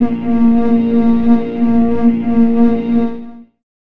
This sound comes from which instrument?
electronic organ